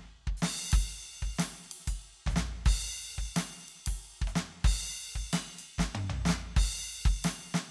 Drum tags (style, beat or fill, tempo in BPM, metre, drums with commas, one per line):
swing
beat
124 BPM
4/4
crash, ride, ride bell, hi-hat pedal, snare, high tom, floor tom, kick